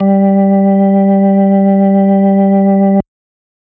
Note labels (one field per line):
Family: organ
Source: electronic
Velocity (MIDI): 100